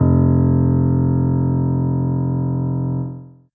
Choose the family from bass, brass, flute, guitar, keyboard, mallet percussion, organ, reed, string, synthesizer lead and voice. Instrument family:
keyboard